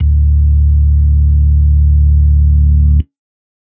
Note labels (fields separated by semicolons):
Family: organ; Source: electronic; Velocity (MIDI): 100; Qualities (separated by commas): dark